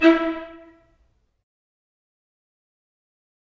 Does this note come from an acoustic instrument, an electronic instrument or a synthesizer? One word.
acoustic